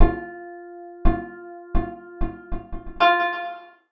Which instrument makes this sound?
acoustic guitar